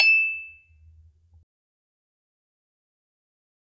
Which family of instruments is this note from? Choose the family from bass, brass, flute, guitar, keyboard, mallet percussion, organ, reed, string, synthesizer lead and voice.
mallet percussion